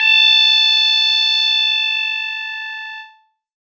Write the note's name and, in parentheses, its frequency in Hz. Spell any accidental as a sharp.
A5 (880 Hz)